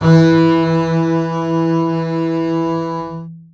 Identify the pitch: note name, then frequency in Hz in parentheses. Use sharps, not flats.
E3 (164.8 Hz)